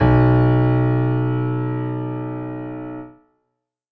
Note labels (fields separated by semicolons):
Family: keyboard; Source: acoustic; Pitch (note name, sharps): B1; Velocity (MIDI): 100; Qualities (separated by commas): reverb